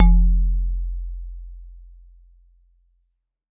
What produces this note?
acoustic mallet percussion instrument